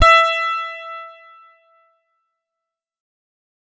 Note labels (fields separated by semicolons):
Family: guitar; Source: electronic; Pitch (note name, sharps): E5; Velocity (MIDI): 75; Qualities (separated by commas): distorted, fast decay